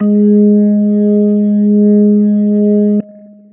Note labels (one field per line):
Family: organ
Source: electronic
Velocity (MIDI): 25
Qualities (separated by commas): long release